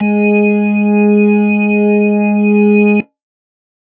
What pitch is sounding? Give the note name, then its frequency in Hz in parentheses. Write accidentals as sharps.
G#3 (207.7 Hz)